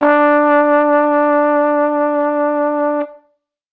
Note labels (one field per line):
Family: brass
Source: acoustic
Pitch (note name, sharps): D4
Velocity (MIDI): 75